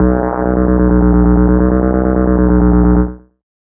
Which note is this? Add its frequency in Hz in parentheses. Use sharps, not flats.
B1 (61.74 Hz)